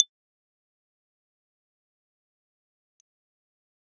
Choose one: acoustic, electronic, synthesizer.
electronic